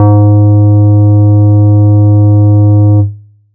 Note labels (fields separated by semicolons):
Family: bass; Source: synthesizer; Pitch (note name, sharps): G#2; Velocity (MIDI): 75